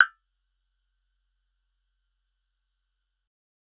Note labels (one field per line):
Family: bass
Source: synthesizer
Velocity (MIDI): 75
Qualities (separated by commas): percussive